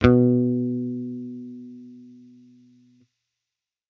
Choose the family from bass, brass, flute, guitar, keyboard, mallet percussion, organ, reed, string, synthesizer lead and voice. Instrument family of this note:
bass